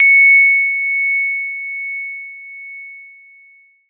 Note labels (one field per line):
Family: keyboard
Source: electronic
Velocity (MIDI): 100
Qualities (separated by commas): long release